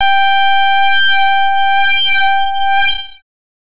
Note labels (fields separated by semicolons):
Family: bass; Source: synthesizer; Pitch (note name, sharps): G5; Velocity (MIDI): 75; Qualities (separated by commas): bright, distorted, non-linear envelope